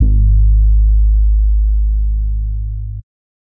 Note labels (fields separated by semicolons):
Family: bass; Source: synthesizer; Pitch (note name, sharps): G#1; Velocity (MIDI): 50; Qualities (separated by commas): dark